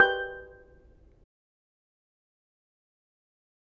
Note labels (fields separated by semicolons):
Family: mallet percussion; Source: acoustic; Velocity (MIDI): 50; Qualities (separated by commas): fast decay, percussive, reverb